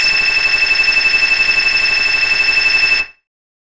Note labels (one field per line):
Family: bass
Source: synthesizer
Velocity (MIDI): 50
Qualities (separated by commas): bright, distorted